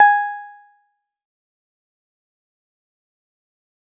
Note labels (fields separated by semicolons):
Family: guitar; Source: synthesizer; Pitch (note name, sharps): G#5; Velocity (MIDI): 50; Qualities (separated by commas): fast decay, percussive